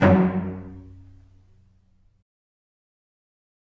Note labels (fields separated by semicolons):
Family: string; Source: acoustic; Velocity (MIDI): 100; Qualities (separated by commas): fast decay, reverb